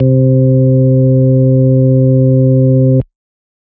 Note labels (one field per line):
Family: organ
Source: electronic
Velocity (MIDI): 50